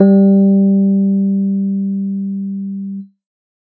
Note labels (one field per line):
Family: keyboard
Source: electronic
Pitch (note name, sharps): G3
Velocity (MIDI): 50